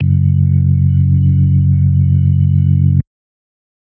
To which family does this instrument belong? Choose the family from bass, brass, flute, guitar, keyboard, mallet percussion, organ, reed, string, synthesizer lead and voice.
organ